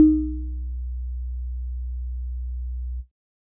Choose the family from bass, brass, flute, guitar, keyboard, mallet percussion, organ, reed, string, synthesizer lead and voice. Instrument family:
keyboard